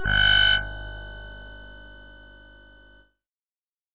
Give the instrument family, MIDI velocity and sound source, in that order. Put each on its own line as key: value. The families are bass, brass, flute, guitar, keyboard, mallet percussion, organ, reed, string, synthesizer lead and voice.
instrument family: keyboard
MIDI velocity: 75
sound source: synthesizer